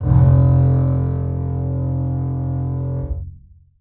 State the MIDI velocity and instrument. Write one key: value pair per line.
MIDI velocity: 127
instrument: acoustic string instrument